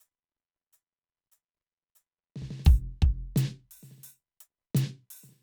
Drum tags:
rock, beat, 88 BPM, 4/4, closed hi-hat, open hi-hat, hi-hat pedal, snare, kick

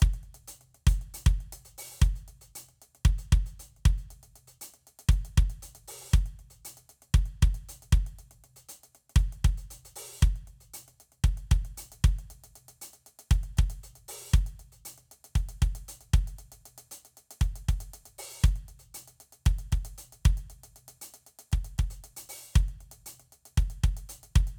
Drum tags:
funk, beat, 117 BPM, 4/4, closed hi-hat, open hi-hat, hi-hat pedal, kick

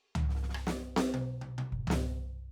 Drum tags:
funk, fill, 95 BPM, 4/4, snare, cross-stick, high tom, floor tom, kick

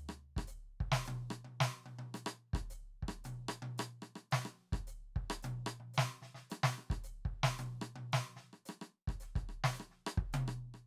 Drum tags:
Afro-Cuban rumba, beat, 110 BPM, 4/4, hi-hat pedal, snare, cross-stick, high tom, kick

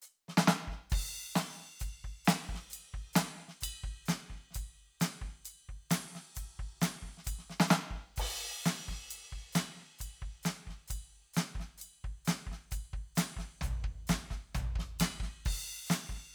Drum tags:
pop, beat, 132 BPM, 4/4, crash, ride, ride bell, closed hi-hat, hi-hat pedal, snare, floor tom, kick

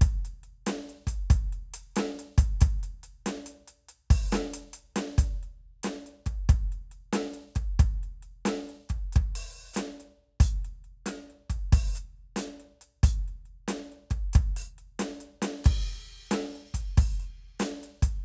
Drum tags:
rock, beat, 92 BPM, 4/4, crash, closed hi-hat, open hi-hat, hi-hat pedal, snare, kick

